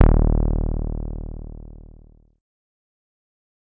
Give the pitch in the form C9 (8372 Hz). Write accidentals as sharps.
D#1 (38.89 Hz)